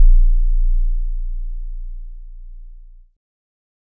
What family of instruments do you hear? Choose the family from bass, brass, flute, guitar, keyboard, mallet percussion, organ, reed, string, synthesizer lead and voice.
keyboard